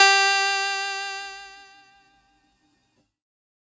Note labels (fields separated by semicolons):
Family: keyboard; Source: synthesizer; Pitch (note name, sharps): G4; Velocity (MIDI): 25; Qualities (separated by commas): bright